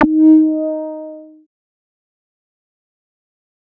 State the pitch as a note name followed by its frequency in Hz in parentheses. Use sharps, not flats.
D#4 (311.1 Hz)